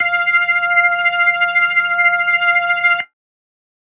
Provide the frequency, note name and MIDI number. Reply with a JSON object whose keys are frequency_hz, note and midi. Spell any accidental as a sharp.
{"frequency_hz": 698.5, "note": "F5", "midi": 77}